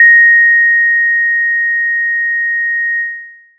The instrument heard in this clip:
acoustic mallet percussion instrument